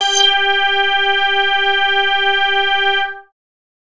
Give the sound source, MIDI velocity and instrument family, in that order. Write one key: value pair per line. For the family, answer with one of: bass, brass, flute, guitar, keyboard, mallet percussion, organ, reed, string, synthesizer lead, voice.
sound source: synthesizer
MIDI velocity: 100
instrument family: bass